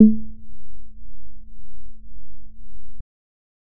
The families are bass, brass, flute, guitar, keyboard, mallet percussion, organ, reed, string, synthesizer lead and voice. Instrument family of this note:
bass